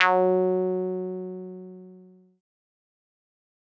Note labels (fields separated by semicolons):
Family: synthesizer lead; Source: synthesizer; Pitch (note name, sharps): F#3; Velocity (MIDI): 100; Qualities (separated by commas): distorted, fast decay